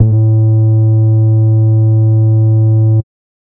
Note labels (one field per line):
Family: bass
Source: synthesizer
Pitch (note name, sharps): A2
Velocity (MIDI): 127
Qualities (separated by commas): dark, distorted, tempo-synced